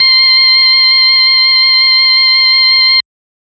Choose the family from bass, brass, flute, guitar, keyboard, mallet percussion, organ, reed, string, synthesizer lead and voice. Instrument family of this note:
organ